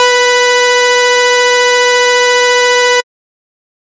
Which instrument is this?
synthesizer bass